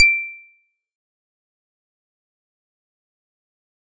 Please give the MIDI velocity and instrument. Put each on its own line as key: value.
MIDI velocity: 100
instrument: acoustic mallet percussion instrument